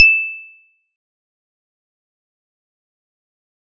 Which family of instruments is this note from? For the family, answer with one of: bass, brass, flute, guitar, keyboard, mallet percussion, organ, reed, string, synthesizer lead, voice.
mallet percussion